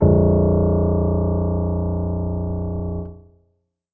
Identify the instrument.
acoustic keyboard